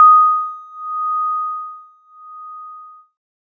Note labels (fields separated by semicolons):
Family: keyboard; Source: electronic; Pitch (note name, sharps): D#6; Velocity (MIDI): 100; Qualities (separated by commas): multiphonic